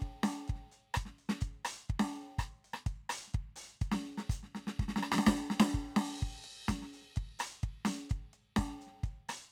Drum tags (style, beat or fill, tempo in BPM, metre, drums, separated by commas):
reggae, beat, 126 BPM, 4/4, crash, closed hi-hat, open hi-hat, hi-hat pedal, snare, cross-stick, kick